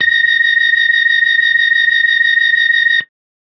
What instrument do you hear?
electronic organ